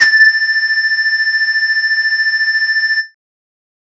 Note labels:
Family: flute; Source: synthesizer; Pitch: A6; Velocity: 127; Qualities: distorted

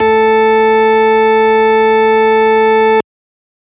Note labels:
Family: organ; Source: electronic; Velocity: 50

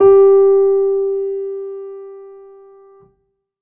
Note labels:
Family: keyboard; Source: acoustic; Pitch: G4; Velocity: 25; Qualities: reverb

